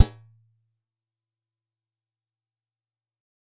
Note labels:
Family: guitar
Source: acoustic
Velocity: 75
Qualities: fast decay, percussive

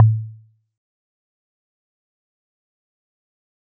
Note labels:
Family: mallet percussion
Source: acoustic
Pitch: A2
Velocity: 50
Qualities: fast decay, percussive

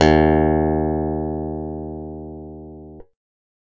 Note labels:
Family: keyboard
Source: electronic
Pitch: D#2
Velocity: 75

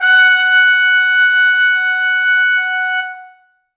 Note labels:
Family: brass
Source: acoustic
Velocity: 100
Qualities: bright, reverb

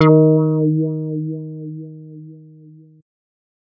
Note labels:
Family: bass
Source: synthesizer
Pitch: D#3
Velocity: 75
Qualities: distorted

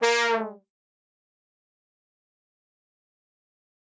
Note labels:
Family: brass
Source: acoustic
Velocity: 75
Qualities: bright, fast decay, reverb

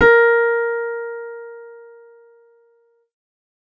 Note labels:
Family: keyboard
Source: synthesizer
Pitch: A#4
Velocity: 100

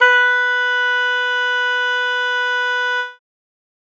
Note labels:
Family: reed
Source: acoustic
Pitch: B4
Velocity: 100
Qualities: bright

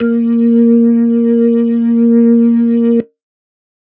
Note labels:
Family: organ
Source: electronic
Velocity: 50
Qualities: dark

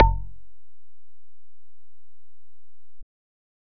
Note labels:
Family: bass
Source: synthesizer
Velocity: 50

